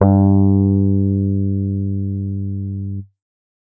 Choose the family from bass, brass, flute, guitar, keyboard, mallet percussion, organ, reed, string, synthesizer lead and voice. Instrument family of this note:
keyboard